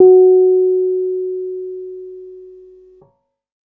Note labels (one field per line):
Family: keyboard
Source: electronic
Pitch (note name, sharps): F#4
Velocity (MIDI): 25